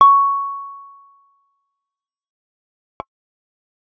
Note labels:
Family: bass; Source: synthesizer; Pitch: C#6; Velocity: 50; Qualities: fast decay

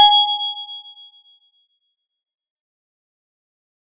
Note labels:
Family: mallet percussion; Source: acoustic; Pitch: G#5; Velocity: 100; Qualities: fast decay

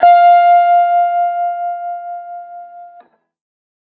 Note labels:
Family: guitar; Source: electronic; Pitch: F5; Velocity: 50; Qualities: distorted

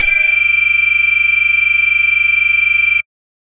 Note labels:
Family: bass; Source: synthesizer; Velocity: 127

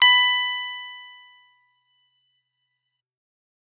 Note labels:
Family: guitar; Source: electronic; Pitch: B5; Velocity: 100; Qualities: bright

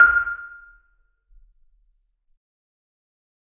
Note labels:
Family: mallet percussion; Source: acoustic; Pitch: F6; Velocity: 75; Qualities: fast decay, percussive, reverb

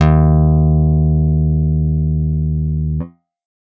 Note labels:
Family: guitar; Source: electronic; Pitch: D#2; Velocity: 75

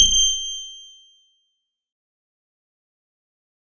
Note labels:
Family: guitar; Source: acoustic; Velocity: 100; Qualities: bright, distorted, fast decay

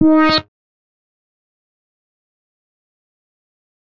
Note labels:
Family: bass; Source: synthesizer; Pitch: D#4; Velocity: 25; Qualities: fast decay, percussive

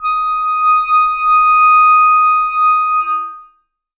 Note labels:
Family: reed; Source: acoustic; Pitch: D#6; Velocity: 100; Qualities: long release, reverb

